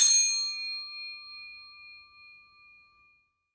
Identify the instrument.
acoustic mallet percussion instrument